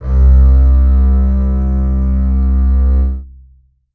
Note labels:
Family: string; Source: acoustic; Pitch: C2; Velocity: 75; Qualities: long release, reverb

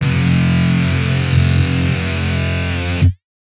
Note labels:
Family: guitar; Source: synthesizer; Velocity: 127

